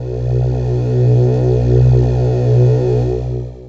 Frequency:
61.74 Hz